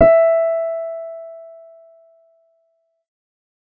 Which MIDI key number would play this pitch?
76